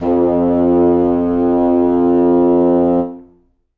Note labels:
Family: reed; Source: acoustic; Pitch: F2; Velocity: 50; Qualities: reverb

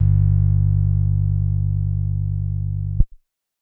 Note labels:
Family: keyboard; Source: electronic; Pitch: G1; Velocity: 25; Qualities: dark

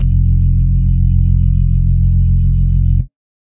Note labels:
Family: organ; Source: electronic; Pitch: F1; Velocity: 50; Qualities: dark, reverb

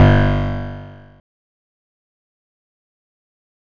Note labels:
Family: guitar; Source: electronic; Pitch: G1; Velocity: 25; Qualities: bright, distorted, fast decay

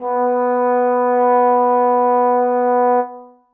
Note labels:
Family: brass; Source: acoustic; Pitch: B3; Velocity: 25; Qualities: reverb

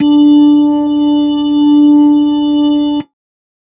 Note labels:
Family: organ; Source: electronic; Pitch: D4; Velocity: 127; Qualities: dark

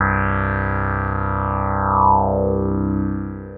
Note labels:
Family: synthesizer lead; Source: synthesizer; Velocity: 25; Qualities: long release

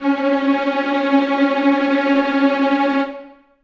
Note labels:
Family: string; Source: acoustic; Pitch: C#4; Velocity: 75; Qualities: non-linear envelope, reverb

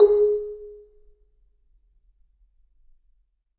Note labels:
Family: mallet percussion; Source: acoustic; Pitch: G#4; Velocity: 75; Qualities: percussive, reverb

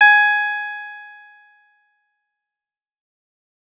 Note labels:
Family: guitar; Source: electronic; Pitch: G#5; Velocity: 100; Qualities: bright, fast decay

